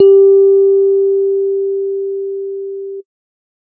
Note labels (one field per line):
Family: keyboard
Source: electronic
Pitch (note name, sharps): G4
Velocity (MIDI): 127